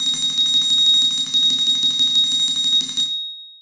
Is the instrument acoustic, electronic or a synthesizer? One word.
acoustic